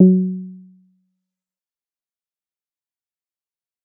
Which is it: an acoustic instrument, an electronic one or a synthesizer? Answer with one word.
synthesizer